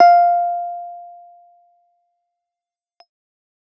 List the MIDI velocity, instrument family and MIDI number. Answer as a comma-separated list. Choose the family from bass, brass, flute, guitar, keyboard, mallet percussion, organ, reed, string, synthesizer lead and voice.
50, keyboard, 77